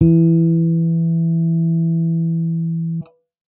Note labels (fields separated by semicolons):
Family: bass; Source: electronic; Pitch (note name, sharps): E3; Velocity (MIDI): 75